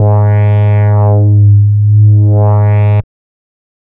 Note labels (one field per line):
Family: bass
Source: synthesizer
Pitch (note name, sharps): G#2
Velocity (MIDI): 127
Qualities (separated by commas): distorted